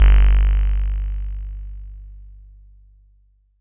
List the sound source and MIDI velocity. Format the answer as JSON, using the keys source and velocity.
{"source": "synthesizer", "velocity": 127}